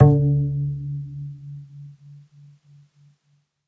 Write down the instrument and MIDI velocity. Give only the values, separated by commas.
acoustic string instrument, 100